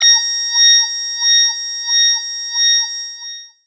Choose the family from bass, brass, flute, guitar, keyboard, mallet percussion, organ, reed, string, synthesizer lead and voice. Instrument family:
voice